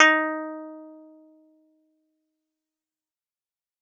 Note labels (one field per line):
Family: guitar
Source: acoustic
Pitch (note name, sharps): D#4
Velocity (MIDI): 127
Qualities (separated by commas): fast decay, reverb